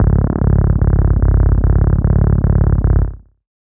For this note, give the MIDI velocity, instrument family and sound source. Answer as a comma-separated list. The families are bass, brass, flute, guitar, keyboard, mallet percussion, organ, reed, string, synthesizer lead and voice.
100, bass, synthesizer